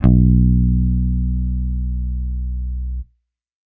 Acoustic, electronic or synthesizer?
electronic